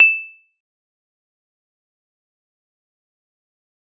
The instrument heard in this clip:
acoustic mallet percussion instrument